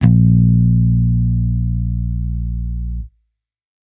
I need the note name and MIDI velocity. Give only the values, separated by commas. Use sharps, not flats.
A#1, 127